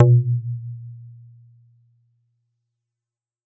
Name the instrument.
acoustic mallet percussion instrument